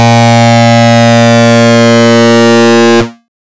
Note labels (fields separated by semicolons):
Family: bass; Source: synthesizer; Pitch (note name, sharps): A#2; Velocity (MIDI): 75; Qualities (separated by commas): bright, distorted